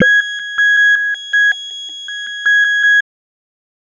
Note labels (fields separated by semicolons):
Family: bass; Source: synthesizer; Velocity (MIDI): 25; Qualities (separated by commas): bright, tempo-synced